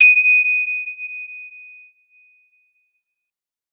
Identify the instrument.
acoustic mallet percussion instrument